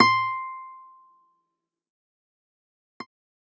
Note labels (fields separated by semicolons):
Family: guitar; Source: electronic; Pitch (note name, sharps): C6; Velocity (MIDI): 25; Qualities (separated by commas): fast decay